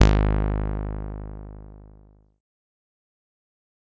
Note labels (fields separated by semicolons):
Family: bass; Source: synthesizer; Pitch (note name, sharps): G#1; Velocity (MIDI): 100; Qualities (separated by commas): distorted, fast decay